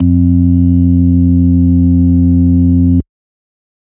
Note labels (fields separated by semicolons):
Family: organ; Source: electronic; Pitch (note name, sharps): F2; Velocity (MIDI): 127; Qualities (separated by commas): dark